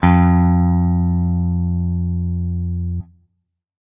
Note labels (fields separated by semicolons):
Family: guitar; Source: electronic; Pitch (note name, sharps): F2; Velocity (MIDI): 100; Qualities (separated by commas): distorted